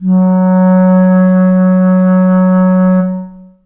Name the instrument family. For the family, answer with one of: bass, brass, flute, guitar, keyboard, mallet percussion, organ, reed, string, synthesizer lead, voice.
reed